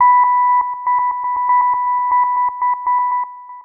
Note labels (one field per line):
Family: synthesizer lead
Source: synthesizer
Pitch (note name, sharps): B5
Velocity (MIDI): 75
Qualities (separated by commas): long release, tempo-synced